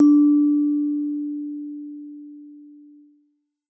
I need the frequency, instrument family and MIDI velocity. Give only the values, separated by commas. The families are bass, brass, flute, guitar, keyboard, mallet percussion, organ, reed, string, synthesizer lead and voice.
293.7 Hz, mallet percussion, 127